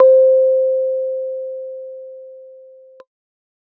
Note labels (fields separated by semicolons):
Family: keyboard; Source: electronic; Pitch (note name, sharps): C5; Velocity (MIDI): 25